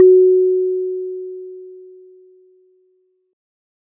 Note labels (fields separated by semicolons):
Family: mallet percussion; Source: acoustic; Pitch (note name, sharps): F#4; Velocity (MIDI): 25